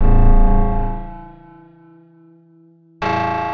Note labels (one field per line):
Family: guitar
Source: acoustic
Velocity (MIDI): 25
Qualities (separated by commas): reverb